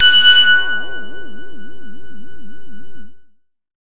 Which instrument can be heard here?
synthesizer bass